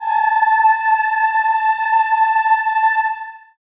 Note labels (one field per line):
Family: voice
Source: acoustic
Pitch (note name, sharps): A5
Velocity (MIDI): 127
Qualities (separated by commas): reverb